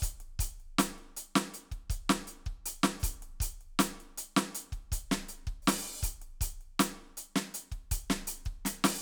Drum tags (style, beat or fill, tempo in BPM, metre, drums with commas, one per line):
funk
beat
80 BPM
4/4
closed hi-hat, open hi-hat, hi-hat pedal, snare, kick